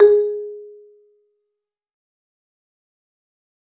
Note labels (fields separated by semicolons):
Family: mallet percussion; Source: acoustic; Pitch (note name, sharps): G#4; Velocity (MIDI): 127; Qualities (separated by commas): dark, fast decay, percussive, reverb